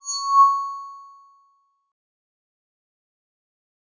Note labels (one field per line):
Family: mallet percussion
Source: electronic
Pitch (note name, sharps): C#6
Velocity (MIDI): 50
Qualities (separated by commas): bright, fast decay